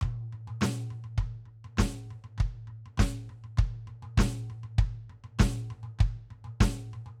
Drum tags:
rock
beat
100 BPM
4/4
snare, mid tom, kick

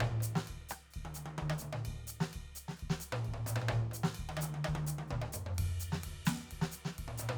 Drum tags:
Dominican merengue
beat
130 BPM
4/4
ride, ride bell, hi-hat pedal, snare, cross-stick, high tom, mid tom, floor tom, kick

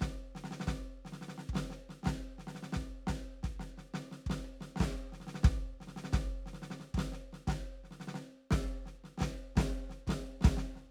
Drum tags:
march
beat
176 BPM
4/4
snare, cross-stick, kick

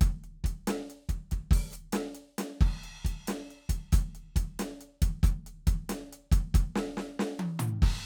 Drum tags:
rock
beat
92 BPM
4/4
crash, closed hi-hat, open hi-hat, hi-hat pedal, snare, high tom, mid tom, kick

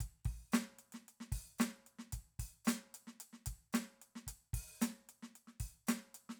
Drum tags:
funk
beat
112 BPM
4/4
closed hi-hat, open hi-hat, hi-hat pedal, snare, kick

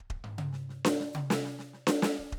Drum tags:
hip-hop
fill
100 BPM
4/4
hi-hat pedal, snare, high tom, mid tom, kick

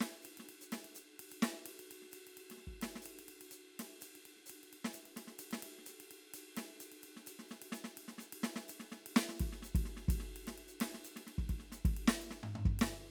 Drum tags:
linear jazz
beat
128 BPM
4/4
ride, hi-hat pedal, snare, floor tom, kick

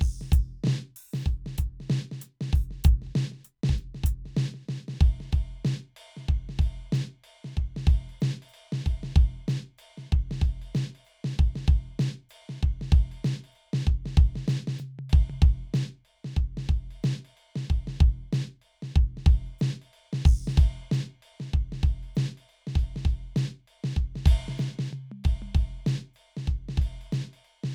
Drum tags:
rock
beat
95 BPM
4/4
crash, ride, ride bell, closed hi-hat, open hi-hat, hi-hat pedal, snare, mid tom, floor tom, kick

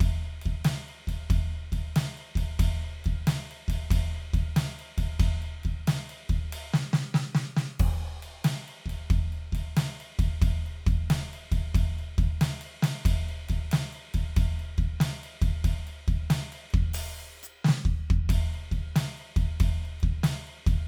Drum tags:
rock
beat
92 BPM
4/4
crash, ride, ride bell, percussion, snare, kick

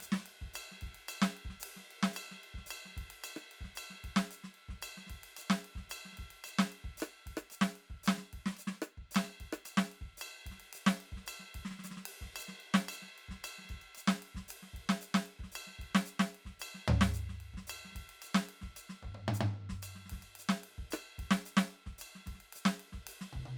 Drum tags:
songo
beat
112 BPM
4/4
ride, ride bell, hi-hat pedal, snare, cross-stick, high tom, mid tom, floor tom, kick

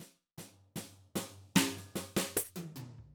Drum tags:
rock
fill
75 BPM
4/4
snare, high tom, mid tom, floor tom, kick

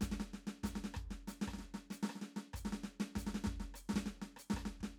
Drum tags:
maracatu
beat
96 BPM
4/4
hi-hat pedal, snare, cross-stick, kick

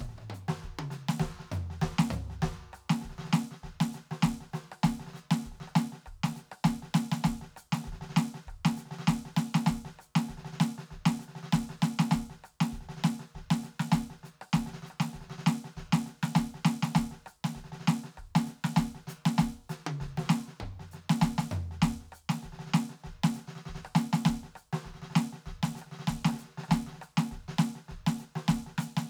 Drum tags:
New Orleans second line
beat
99 BPM
4/4
hi-hat pedal, snare, cross-stick, high tom, mid tom, floor tom, kick

